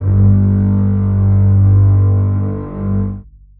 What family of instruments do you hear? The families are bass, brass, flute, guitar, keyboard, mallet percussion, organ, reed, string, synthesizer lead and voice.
string